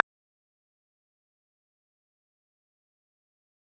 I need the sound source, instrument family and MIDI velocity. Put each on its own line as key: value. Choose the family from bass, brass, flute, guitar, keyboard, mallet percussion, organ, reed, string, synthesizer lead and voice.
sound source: electronic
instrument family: guitar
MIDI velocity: 50